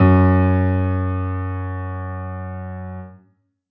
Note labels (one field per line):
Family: keyboard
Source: acoustic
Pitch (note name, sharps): F#2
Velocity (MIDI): 100